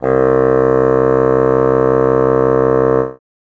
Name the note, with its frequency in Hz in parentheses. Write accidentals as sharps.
C2 (65.41 Hz)